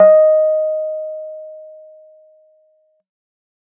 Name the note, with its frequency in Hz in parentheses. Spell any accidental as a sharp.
D#5 (622.3 Hz)